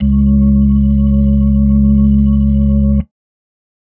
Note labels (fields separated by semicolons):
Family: organ; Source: electronic; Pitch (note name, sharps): C#2; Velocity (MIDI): 25; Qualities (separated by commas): dark